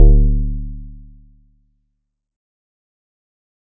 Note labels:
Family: keyboard; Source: electronic; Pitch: D1; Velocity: 50; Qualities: dark, fast decay

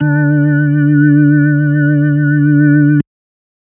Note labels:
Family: organ; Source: electronic; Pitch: D3; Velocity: 127

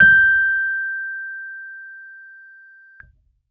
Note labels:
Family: keyboard; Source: electronic; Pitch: G6; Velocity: 75

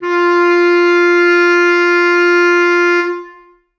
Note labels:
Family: reed; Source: acoustic; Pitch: F4; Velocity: 127; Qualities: long release, reverb

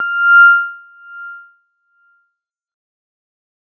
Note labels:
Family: mallet percussion; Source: electronic; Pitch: F6; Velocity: 75; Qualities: fast decay

